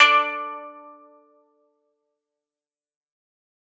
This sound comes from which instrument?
acoustic guitar